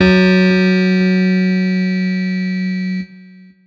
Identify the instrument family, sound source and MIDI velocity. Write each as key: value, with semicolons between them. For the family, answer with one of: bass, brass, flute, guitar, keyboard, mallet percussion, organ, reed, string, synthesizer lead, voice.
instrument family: keyboard; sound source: electronic; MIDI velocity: 100